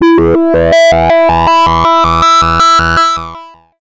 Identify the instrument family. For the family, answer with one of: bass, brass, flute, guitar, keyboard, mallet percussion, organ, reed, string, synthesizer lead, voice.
bass